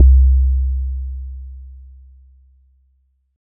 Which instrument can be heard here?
acoustic mallet percussion instrument